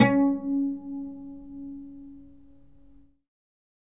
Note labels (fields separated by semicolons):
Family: guitar; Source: acoustic; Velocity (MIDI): 50; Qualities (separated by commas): reverb